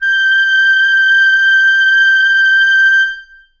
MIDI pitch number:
91